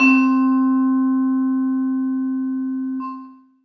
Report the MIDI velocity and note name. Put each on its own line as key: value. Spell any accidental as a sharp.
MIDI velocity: 75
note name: C4